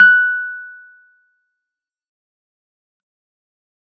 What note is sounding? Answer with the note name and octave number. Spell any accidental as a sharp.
F#6